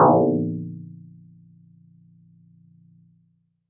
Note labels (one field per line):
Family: mallet percussion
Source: acoustic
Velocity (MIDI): 100